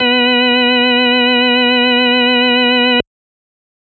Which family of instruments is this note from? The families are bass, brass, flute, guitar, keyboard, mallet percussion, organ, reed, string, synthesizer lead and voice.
organ